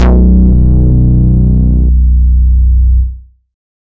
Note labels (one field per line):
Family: bass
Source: synthesizer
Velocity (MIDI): 75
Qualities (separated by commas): distorted